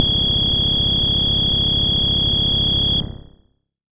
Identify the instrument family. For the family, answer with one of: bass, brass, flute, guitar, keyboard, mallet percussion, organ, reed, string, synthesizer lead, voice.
bass